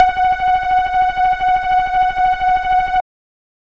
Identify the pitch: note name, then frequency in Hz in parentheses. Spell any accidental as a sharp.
F#5 (740 Hz)